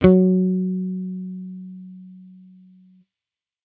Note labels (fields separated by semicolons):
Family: bass; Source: electronic; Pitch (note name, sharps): F#3; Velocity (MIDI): 50